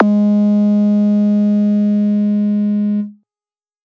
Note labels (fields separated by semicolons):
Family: bass; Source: synthesizer; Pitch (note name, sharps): G#3; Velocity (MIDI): 127; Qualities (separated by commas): distorted